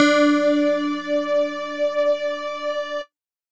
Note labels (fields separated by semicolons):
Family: mallet percussion; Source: electronic; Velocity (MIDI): 25